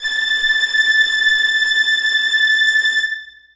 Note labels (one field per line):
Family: string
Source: acoustic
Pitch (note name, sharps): A6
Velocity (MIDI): 127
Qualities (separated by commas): bright, non-linear envelope, reverb